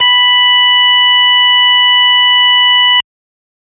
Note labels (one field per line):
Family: organ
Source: electronic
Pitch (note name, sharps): B5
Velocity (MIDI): 127